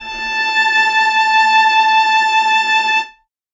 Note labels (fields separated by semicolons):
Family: string; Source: acoustic; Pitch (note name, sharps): A5; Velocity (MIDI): 50; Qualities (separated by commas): reverb